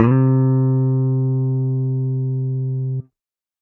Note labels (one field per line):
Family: guitar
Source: electronic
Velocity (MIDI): 127